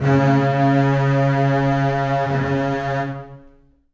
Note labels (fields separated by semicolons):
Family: string; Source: acoustic; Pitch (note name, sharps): C#3; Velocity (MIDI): 127; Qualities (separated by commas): long release, reverb